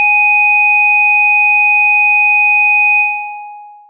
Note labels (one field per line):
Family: synthesizer lead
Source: synthesizer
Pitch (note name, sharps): G#5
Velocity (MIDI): 75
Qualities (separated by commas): long release